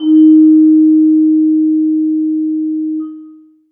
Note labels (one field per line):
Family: mallet percussion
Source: acoustic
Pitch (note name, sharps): D#4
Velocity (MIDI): 25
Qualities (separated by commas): long release, reverb